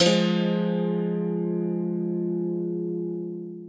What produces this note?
acoustic guitar